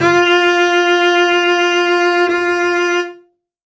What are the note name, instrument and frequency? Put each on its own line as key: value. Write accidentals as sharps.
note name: F4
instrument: acoustic string instrument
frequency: 349.2 Hz